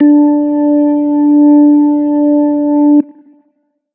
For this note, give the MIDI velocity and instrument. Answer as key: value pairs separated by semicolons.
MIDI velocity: 75; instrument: electronic organ